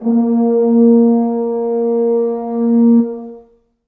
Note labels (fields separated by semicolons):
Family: brass; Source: acoustic; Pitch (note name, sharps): A#3; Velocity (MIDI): 50; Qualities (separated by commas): dark, long release, reverb